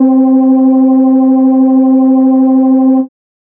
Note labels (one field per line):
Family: organ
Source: electronic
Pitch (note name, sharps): C4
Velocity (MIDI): 75